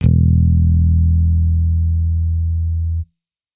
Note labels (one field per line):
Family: bass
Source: electronic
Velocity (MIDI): 100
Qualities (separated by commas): distorted